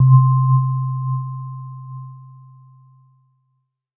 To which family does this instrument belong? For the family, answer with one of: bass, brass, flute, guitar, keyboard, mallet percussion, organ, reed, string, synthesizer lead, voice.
keyboard